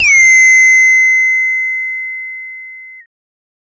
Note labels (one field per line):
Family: bass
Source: synthesizer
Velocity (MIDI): 75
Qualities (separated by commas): bright, distorted, multiphonic